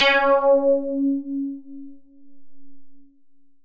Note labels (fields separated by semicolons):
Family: synthesizer lead; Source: synthesizer; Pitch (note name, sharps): C#4; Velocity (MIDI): 100; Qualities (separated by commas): long release